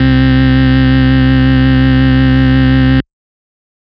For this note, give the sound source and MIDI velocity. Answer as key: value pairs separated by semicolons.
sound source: electronic; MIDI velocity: 50